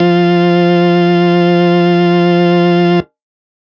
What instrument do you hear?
electronic organ